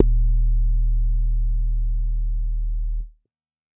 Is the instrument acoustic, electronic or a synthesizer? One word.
synthesizer